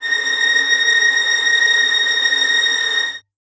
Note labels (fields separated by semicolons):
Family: string; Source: acoustic; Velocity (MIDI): 25; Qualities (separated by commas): bright, non-linear envelope, reverb